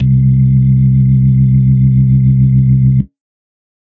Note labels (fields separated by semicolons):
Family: organ; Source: electronic; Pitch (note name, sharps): C2; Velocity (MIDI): 75; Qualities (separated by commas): dark, reverb